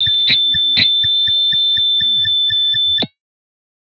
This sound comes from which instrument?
electronic guitar